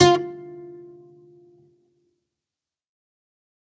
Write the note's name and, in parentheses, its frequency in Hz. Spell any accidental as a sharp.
F4 (349.2 Hz)